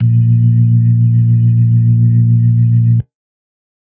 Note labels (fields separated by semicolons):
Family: organ; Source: electronic; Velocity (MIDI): 50; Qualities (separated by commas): dark